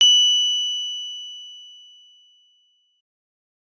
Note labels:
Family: keyboard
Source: electronic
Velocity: 100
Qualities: bright

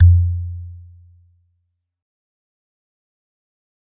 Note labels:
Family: mallet percussion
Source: acoustic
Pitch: F2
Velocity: 100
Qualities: dark, fast decay

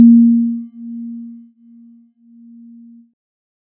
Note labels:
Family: keyboard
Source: synthesizer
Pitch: A#3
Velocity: 50

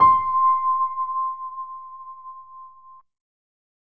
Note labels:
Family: keyboard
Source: electronic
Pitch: C6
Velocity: 50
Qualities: reverb

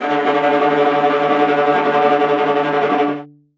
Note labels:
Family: string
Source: acoustic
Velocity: 127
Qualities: non-linear envelope, reverb

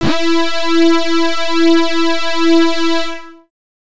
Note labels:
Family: bass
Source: synthesizer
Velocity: 127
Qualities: bright, distorted

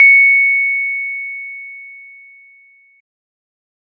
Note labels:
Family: organ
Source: electronic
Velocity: 127

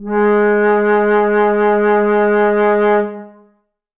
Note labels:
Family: flute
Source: acoustic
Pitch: G#3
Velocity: 127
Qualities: reverb

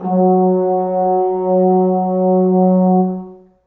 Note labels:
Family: brass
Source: acoustic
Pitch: F#3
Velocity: 25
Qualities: dark, reverb

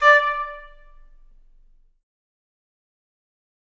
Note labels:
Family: flute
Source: acoustic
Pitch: D5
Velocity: 127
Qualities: fast decay, reverb

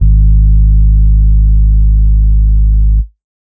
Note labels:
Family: keyboard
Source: electronic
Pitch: G#1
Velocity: 25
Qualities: dark

